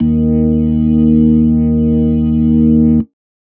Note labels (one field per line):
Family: organ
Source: electronic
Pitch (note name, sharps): D#2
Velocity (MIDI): 25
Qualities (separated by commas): dark